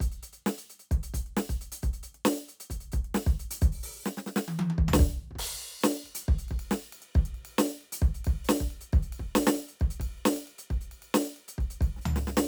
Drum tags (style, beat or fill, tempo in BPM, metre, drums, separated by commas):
rock, beat, 135 BPM, 4/4, crash, ride, closed hi-hat, open hi-hat, hi-hat pedal, snare, high tom, floor tom, kick